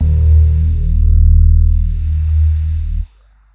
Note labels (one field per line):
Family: keyboard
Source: electronic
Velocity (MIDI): 25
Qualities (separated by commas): dark